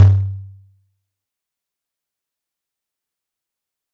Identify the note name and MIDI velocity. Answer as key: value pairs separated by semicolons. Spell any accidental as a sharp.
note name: G2; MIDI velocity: 100